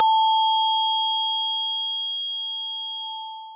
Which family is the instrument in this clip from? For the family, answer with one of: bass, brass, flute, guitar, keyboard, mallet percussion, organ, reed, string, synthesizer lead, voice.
mallet percussion